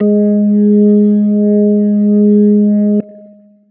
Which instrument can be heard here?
electronic organ